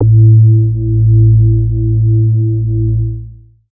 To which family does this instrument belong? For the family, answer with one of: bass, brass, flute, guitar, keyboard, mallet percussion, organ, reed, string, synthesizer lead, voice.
bass